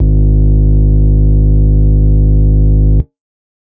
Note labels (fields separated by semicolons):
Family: organ; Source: electronic; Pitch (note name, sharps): G#1; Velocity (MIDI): 100; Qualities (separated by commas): distorted